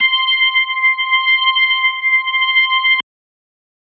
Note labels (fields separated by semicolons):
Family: organ; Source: electronic; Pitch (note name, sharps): C6; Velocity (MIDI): 75; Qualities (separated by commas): distorted